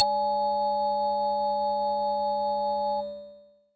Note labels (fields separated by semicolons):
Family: bass; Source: synthesizer; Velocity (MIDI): 50; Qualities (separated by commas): bright, multiphonic